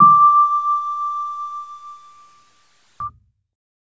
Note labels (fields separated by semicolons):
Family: keyboard; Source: electronic; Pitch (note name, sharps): D6; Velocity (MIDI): 25